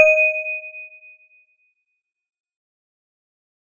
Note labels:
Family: mallet percussion; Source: acoustic; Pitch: D#5; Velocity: 100; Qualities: fast decay

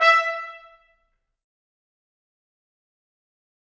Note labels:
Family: brass; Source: acoustic; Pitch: E5; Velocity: 100; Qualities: fast decay, percussive, reverb

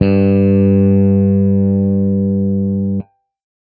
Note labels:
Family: bass; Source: electronic; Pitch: G2; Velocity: 127

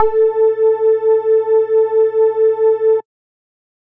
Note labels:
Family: bass; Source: synthesizer; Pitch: A4; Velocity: 75

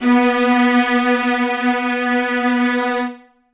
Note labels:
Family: string; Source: acoustic; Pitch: B3; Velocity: 127; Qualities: reverb

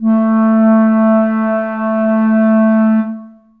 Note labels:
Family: reed; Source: acoustic; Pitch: A3; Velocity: 100; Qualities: dark, reverb

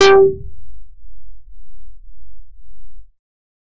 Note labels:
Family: bass; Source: synthesizer; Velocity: 127; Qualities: distorted

